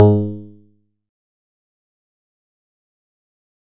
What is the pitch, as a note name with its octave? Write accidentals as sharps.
G#2